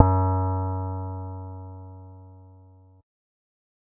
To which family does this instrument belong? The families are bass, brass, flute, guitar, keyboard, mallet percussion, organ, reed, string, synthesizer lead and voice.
bass